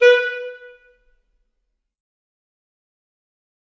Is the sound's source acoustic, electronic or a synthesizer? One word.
acoustic